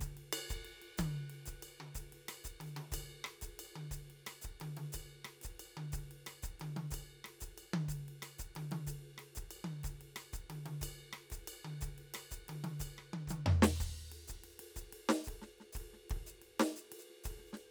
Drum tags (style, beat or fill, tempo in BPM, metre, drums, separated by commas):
Afro-Cuban bembé, beat, 122 BPM, 4/4, crash, ride, ride bell, hi-hat pedal, snare, cross-stick, high tom, floor tom, kick